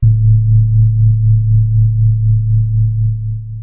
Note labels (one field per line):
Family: keyboard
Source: electronic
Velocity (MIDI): 25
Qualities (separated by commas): dark, long release, reverb